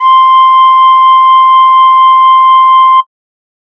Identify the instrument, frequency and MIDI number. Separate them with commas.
synthesizer flute, 1047 Hz, 84